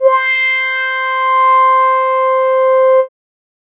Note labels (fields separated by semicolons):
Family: keyboard; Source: synthesizer; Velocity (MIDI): 100